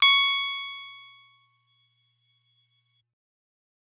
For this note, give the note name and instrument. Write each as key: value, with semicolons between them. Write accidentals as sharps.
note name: C#6; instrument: electronic guitar